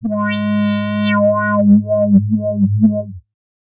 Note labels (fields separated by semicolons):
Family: bass; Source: synthesizer; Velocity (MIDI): 75; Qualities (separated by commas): distorted, non-linear envelope